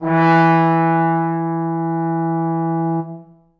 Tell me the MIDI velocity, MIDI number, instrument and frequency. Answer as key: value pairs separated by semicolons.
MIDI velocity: 100; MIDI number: 52; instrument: acoustic brass instrument; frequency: 164.8 Hz